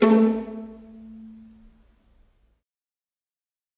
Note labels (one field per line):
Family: string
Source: acoustic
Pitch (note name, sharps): A3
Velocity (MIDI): 25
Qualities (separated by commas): dark, fast decay, reverb